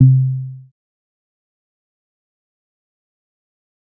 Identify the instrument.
synthesizer bass